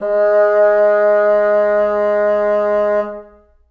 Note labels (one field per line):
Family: reed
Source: acoustic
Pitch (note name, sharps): G#3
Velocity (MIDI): 75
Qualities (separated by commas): reverb